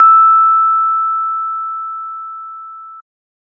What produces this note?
electronic organ